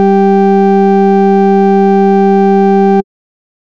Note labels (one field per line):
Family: bass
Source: synthesizer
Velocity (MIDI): 127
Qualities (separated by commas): distorted